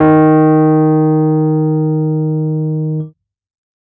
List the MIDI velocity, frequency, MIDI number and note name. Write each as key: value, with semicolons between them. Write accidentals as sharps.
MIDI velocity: 127; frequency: 155.6 Hz; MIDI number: 51; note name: D#3